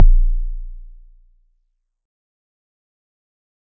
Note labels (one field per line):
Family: mallet percussion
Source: acoustic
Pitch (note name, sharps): A#0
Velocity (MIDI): 25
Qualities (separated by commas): dark, fast decay